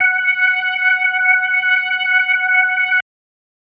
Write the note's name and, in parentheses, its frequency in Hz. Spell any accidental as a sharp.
F#5 (740 Hz)